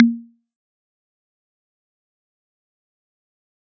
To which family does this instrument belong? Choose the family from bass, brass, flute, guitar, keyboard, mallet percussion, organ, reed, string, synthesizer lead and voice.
mallet percussion